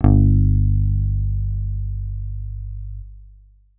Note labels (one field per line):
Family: guitar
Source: electronic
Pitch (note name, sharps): G1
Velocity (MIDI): 50